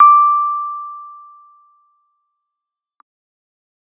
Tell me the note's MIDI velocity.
25